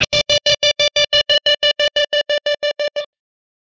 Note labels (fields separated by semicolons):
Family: guitar; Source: electronic; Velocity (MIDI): 100; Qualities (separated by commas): bright, distorted, tempo-synced